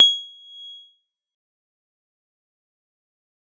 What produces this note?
electronic mallet percussion instrument